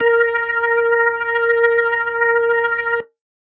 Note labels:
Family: organ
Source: electronic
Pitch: A#4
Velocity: 50

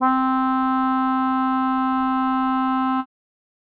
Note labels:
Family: reed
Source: acoustic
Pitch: C4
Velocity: 25

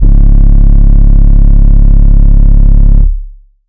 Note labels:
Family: organ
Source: electronic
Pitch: C#1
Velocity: 127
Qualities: dark, long release

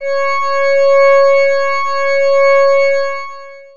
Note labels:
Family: organ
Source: electronic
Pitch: C#5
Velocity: 127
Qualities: distorted, long release

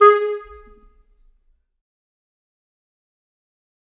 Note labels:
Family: reed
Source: acoustic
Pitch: G#4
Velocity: 100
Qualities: fast decay, percussive, reverb

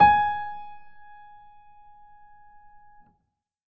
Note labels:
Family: keyboard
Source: acoustic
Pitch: G#5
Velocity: 75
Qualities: reverb

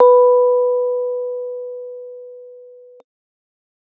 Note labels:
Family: keyboard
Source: electronic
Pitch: B4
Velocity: 25

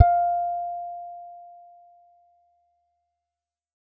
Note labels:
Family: guitar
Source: acoustic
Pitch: F5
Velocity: 50

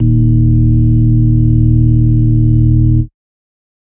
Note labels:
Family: organ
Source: electronic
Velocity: 127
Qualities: dark

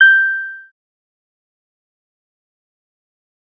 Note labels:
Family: bass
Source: synthesizer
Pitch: G6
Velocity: 75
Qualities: fast decay, percussive

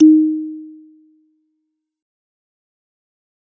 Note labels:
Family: mallet percussion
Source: acoustic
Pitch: D#4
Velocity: 100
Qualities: fast decay, percussive

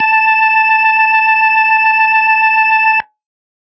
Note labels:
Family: organ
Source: electronic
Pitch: A5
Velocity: 25

